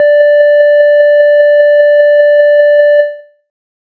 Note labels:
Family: bass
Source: synthesizer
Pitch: D5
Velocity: 75

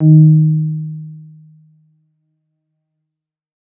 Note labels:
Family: keyboard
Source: electronic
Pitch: D#3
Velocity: 75

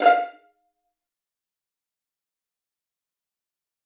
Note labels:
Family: string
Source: acoustic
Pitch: F5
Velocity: 100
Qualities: fast decay, percussive, reverb

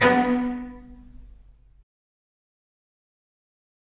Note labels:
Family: string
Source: acoustic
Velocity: 100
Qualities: fast decay, reverb

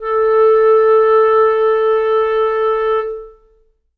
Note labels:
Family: reed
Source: acoustic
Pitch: A4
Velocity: 25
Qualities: reverb

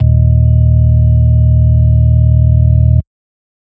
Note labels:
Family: organ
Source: electronic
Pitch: D#1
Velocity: 100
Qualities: dark

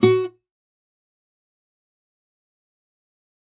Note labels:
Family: guitar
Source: acoustic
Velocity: 25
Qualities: fast decay, percussive, reverb

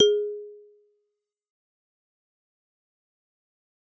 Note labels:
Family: mallet percussion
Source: acoustic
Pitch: G#4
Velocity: 127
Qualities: fast decay, percussive

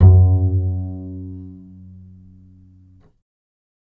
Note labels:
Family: bass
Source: electronic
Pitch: F#2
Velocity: 100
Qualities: reverb

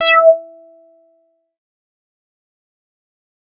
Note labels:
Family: bass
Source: synthesizer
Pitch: E5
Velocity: 75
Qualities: distorted, fast decay, percussive

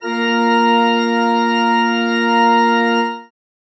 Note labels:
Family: organ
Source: acoustic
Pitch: A#3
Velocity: 127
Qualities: dark, reverb

